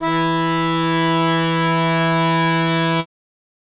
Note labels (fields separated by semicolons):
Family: reed; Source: acoustic; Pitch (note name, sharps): E3; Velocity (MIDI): 50